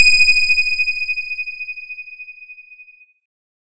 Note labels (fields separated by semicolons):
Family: keyboard; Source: electronic; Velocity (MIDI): 127; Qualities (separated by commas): bright